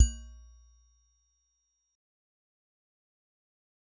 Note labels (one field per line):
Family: mallet percussion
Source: acoustic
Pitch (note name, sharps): A#1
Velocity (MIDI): 75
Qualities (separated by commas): fast decay, percussive